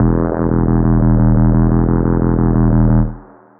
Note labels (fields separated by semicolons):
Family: bass; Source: synthesizer; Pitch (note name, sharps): E1; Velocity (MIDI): 50; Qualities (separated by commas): long release, reverb